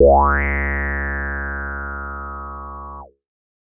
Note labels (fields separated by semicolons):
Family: bass; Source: synthesizer; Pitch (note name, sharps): C#2; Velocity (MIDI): 75